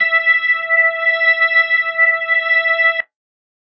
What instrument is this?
electronic organ